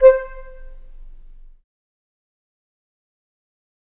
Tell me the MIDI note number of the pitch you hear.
72